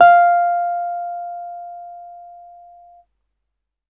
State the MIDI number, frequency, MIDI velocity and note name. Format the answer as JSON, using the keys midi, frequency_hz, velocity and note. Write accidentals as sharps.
{"midi": 77, "frequency_hz": 698.5, "velocity": 100, "note": "F5"}